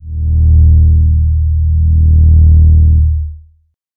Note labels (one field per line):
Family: bass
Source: synthesizer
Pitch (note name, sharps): D#1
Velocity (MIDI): 100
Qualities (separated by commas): distorted, long release, tempo-synced